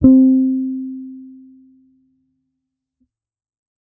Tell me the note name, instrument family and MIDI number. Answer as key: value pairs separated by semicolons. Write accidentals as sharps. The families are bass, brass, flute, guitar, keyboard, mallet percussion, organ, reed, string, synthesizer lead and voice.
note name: C4; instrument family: bass; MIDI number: 60